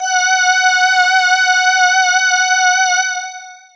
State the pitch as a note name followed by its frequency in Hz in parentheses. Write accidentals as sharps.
F#5 (740 Hz)